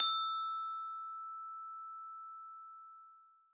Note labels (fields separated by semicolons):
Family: mallet percussion; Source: acoustic; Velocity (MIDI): 75; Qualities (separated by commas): reverb